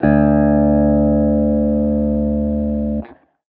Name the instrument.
electronic guitar